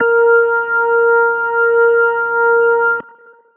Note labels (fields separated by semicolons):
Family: organ; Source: electronic; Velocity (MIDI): 75